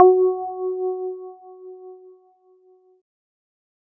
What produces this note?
electronic keyboard